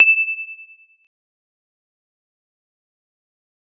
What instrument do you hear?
electronic keyboard